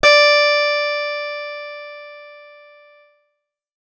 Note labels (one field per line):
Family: guitar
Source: acoustic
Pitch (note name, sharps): D5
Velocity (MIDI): 50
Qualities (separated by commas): bright, distorted